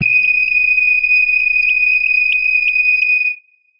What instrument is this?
electronic guitar